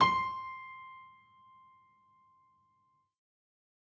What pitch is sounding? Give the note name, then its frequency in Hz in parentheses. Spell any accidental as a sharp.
C6 (1047 Hz)